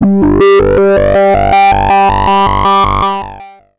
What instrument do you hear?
synthesizer bass